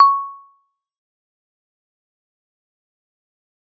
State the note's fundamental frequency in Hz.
1109 Hz